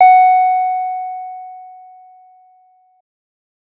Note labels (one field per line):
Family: bass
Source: synthesizer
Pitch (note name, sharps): F#5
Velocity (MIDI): 100